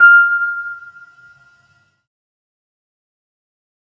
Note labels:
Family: keyboard; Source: electronic; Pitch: F6; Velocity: 75; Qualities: fast decay

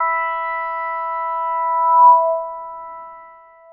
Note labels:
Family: synthesizer lead; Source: synthesizer; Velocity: 50; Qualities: long release

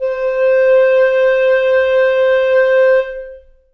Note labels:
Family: reed; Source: acoustic; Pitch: C5; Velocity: 25; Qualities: long release, reverb

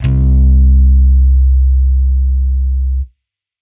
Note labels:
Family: bass; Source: electronic; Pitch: C2; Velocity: 100; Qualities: distorted

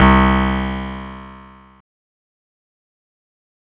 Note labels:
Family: guitar; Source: electronic; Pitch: C2; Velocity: 75; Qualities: bright, distorted, fast decay

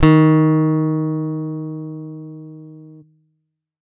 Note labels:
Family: guitar; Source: electronic; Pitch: D#3; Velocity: 75

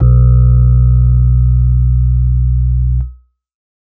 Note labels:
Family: keyboard; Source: electronic; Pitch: B1; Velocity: 25

